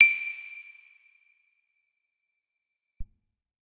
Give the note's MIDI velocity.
100